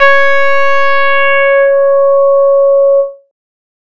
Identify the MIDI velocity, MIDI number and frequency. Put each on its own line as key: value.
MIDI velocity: 127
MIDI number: 73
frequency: 554.4 Hz